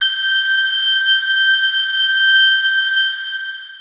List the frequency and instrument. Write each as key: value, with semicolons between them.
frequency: 1568 Hz; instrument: electronic guitar